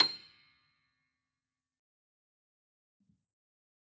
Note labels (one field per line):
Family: keyboard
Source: acoustic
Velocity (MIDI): 100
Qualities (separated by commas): fast decay, percussive